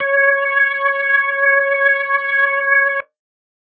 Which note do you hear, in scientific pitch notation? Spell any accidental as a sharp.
C#5